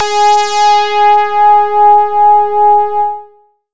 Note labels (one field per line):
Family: bass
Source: synthesizer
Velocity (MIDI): 100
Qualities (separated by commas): bright, distorted